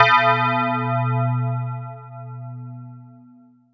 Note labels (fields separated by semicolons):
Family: mallet percussion; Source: electronic; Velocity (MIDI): 127